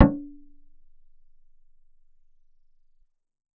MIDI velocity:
127